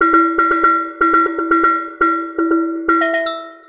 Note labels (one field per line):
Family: mallet percussion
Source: synthesizer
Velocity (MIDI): 127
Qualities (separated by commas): long release, multiphonic, percussive, tempo-synced